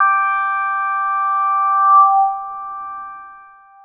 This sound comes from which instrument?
synthesizer lead